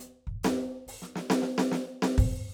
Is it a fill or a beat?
beat